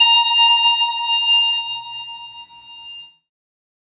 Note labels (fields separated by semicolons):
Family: keyboard; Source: synthesizer; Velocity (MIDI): 75; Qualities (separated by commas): bright